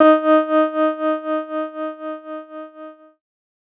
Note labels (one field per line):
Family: keyboard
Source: electronic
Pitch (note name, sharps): D#4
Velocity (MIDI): 50